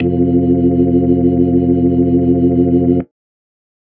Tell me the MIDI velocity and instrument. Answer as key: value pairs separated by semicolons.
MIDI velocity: 127; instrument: electronic organ